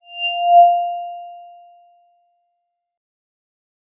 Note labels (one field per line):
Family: mallet percussion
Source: electronic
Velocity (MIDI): 100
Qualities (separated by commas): bright